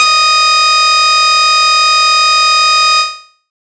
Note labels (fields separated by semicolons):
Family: bass; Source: synthesizer; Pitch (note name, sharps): D#6; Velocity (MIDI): 50; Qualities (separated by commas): bright, distorted